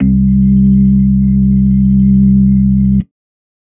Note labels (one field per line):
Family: organ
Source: electronic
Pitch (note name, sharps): C2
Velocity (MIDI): 127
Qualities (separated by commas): dark